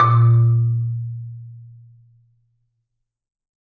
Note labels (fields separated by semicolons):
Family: mallet percussion; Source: acoustic; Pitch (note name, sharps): A#2; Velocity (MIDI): 100; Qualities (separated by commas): dark, reverb